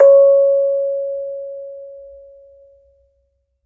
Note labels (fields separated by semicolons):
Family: mallet percussion; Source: acoustic; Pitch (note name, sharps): C#5; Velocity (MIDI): 50; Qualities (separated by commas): reverb